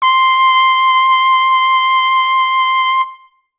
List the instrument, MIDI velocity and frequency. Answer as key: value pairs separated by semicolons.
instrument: acoustic brass instrument; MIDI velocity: 127; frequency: 1047 Hz